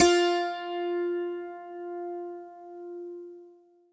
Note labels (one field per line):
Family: guitar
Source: acoustic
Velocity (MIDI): 75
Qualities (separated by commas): bright, reverb